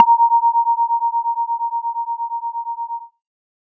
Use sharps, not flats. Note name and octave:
A#5